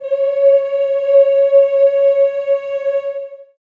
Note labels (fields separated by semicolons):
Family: voice; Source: acoustic; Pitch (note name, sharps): C#5; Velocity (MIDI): 50; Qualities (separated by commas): long release, reverb